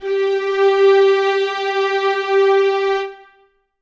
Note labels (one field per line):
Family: string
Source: acoustic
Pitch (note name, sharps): G4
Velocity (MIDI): 75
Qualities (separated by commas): reverb